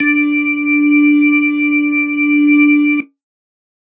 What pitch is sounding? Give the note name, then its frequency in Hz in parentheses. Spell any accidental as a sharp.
D4 (293.7 Hz)